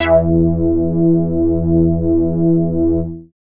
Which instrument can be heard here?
synthesizer bass